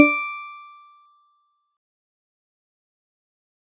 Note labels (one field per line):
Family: mallet percussion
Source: acoustic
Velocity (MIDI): 50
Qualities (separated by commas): fast decay, percussive